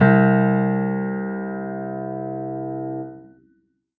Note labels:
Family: keyboard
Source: acoustic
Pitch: C2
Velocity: 127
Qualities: reverb

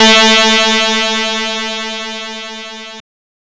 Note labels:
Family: guitar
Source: synthesizer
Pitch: A3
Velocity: 127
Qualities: bright, distorted

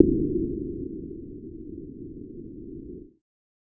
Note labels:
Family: bass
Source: synthesizer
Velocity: 127

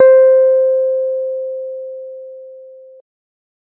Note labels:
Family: keyboard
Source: electronic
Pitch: C5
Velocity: 127

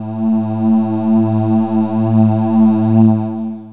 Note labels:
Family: voice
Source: synthesizer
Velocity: 100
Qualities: distorted, long release

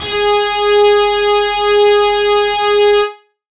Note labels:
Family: guitar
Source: electronic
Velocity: 50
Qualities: distorted

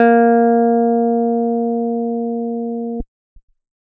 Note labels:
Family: keyboard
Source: electronic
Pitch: A#3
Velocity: 100

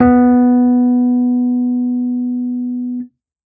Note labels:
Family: keyboard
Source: electronic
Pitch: B3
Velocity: 100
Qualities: dark

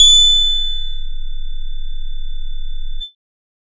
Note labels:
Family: bass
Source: synthesizer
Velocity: 50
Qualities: bright, distorted, multiphonic, tempo-synced

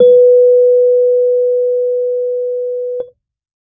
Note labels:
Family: keyboard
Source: electronic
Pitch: B4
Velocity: 25

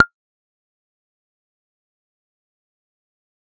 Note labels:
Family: bass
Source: synthesizer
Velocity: 127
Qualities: fast decay, percussive

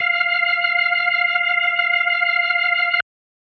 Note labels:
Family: organ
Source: electronic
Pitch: F5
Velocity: 25

